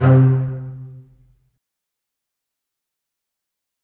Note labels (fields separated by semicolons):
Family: string; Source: acoustic; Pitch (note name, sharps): C3; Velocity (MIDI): 25; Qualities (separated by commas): fast decay, reverb